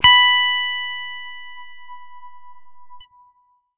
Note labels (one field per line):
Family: guitar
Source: electronic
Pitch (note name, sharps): B5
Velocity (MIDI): 50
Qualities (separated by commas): bright, distorted